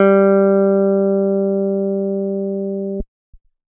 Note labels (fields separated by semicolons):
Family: keyboard; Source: electronic; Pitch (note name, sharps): G3; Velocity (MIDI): 100